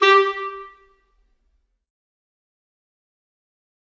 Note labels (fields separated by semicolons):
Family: reed; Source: acoustic; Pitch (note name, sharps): G4; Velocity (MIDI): 127; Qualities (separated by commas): fast decay, reverb